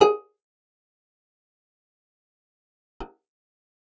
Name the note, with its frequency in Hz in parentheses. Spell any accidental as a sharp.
G#4 (415.3 Hz)